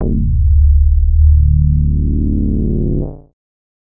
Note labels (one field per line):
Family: bass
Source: synthesizer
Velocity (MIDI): 75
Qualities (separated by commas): distorted, multiphonic